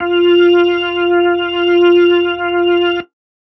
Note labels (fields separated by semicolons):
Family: keyboard; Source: electronic; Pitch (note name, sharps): F4; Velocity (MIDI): 75; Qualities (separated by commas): distorted